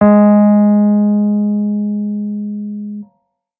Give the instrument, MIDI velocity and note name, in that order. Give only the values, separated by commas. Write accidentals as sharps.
electronic keyboard, 100, G#3